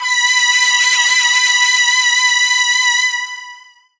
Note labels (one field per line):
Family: voice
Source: synthesizer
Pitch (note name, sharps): B5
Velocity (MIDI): 127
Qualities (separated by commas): bright, distorted, long release